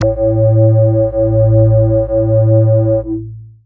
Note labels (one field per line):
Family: bass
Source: synthesizer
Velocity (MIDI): 100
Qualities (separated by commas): distorted, long release, multiphonic